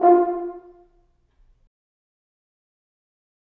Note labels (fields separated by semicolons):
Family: brass; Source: acoustic; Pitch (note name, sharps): F4; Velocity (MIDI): 50; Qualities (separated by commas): fast decay, reverb